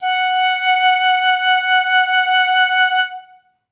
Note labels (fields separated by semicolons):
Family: flute; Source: acoustic; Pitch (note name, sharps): F#5; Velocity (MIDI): 75; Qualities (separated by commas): reverb